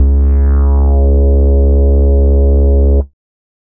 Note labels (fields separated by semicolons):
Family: bass; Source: synthesizer; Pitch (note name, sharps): C#2; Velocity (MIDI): 100; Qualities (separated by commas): dark, distorted